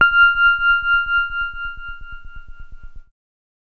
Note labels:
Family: keyboard; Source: electronic; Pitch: F6; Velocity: 127

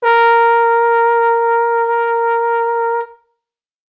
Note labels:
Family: brass; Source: acoustic; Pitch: A#4; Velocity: 50

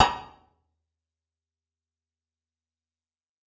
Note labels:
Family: guitar; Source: electronic; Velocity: 100; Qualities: fast decay, percussive, reverb

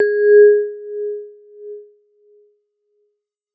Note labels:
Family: mallet percussion; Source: acoustic; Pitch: G#4; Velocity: 75; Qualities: non-linear envelope

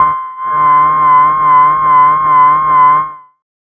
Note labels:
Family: bass; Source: synthesizer; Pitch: C6; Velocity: 100; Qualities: distorted, tempo-synced

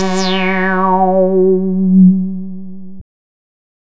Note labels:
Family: bass; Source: synthesizer; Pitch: F#3; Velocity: 127; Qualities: bright, distorted

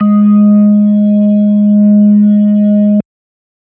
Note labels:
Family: organ; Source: electronic; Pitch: G#3; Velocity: 100

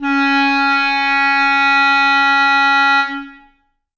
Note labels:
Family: reed; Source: acoustic; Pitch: C#4; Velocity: 127; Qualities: reverb

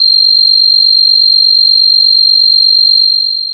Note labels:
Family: bass; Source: synthesizer; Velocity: 100; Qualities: bright, distorted, long release

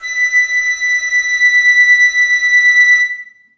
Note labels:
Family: flute; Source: acoustic; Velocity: 75; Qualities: reverb

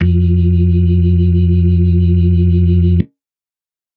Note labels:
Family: organ; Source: electronic; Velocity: 25; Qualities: dark

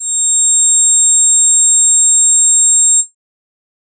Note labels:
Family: voice; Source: synthesizer; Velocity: 127; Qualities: bright

